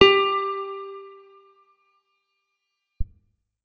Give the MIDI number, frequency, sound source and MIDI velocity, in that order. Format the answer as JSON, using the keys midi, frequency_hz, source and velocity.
{"midi": 67, "frequency_hz": 392, "source": "electronic", "velocity": 50}